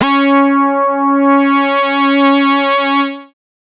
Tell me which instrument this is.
synthesizer bass